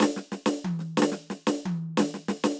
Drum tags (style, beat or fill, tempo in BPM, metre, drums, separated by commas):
funk rock, fill, 92 BPM, 4/4, snare, high tom